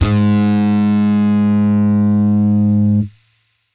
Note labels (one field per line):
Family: bass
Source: electronic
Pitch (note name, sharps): G#2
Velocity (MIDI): 100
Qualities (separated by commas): bright, distorted